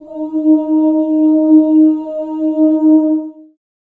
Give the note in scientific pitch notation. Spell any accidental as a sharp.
D#4